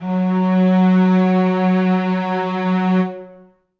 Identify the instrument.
acoustic string instrument